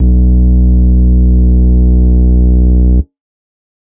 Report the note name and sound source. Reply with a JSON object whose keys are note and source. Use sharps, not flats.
{"note": "B1", "source": "electronic"}